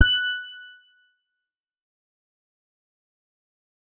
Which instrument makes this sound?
electronic guitar